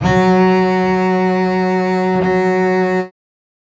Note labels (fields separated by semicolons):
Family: string; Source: acoustic; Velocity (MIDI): 127; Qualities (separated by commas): reverb